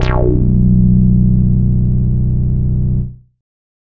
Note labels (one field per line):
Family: bass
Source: synthesizer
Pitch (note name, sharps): B-1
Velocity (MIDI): 100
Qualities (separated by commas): bright, distorted, non-linear envelope